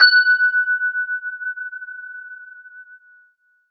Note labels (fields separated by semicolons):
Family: guitar; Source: electronic; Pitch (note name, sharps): F#6; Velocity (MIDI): 127; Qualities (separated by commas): multiphonic, non-linear envelope